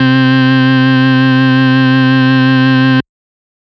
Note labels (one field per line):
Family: organ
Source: electronic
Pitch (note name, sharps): C3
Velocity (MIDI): 25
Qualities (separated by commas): bright, distorted